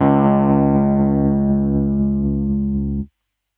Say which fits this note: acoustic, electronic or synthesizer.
electronic